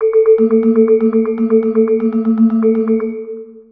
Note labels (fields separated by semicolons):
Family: mallet percussion; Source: synthesizer; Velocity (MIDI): 127; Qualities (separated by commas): dark, long release, multiphonic, percussive, tempo-synced